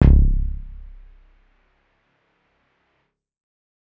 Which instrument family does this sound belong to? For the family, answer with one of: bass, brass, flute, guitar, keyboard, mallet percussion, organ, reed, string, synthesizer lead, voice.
keyboard